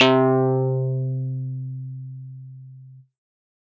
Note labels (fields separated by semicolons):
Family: keyboard; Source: electronic; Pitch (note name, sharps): C3; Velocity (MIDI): 100; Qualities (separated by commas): distorted